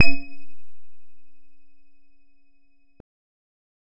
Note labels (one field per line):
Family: bass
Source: synthesizer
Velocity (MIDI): 50